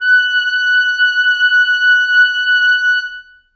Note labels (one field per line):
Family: reed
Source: acoustic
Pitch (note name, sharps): F#6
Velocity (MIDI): 127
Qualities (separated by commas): reverb